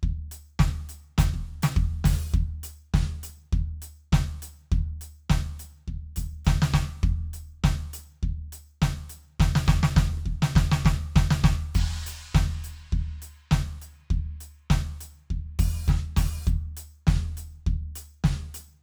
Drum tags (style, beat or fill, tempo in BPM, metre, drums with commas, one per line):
rock
beat
102 BPM
4/4
crash, percussion, snare, cross-stick, kick